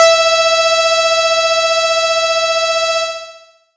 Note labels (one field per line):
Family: bass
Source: synthesizer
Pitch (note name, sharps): E5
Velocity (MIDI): 50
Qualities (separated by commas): bright, distorted, long release